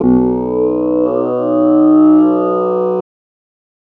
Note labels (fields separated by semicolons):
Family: voice; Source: synthesizer; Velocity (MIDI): 25; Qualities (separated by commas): distorted